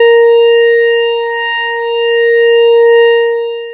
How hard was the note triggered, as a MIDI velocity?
100